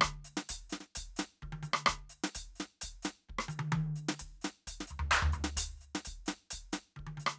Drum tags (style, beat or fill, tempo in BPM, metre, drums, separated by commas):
Dominican merengue, beat, 130 BPM, 4/4, closed hi-hat, open hi-hat, hi-hat pedal, percussion, snare, cross-stick, high tom, floor tom, kick